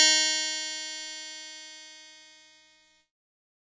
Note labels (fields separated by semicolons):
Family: keyboard; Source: electronic; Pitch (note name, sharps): D#4; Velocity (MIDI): 50; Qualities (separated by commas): bright, distorted